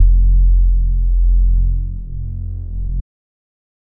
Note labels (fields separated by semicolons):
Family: bass; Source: synthesizer; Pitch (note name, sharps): F1; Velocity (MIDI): 50; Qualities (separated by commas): dark